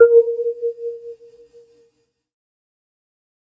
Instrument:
synthesizer keyboard